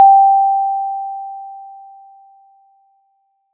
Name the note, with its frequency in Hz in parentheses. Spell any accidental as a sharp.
G5 (784 Hz)